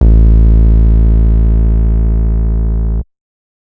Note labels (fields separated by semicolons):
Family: bass; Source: synthesizer; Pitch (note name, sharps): A1; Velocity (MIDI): 127; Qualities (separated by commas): distorted